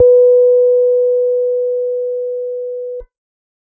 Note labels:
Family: keyboard; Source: electronic; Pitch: B4; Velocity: 25; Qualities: dark

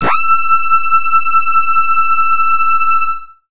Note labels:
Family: bass; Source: synthesizer; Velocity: 100; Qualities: bright, distorted

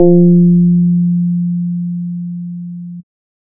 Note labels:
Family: bass; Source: synthesizer; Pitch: F3; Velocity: 25

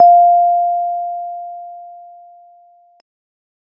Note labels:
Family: keyboard; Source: electronic; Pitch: F5; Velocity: 25

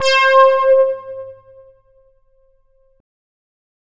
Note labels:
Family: bass; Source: synthesizer; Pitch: C5; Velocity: 127; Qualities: bright, distorted

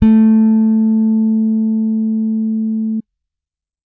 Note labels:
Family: bass; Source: electronic; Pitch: A3; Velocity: 75

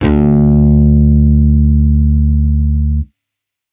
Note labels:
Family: bass; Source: electronic; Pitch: D2; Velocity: 127; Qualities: distorted

